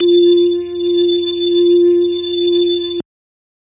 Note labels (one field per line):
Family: organ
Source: electronic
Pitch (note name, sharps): F4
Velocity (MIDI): 100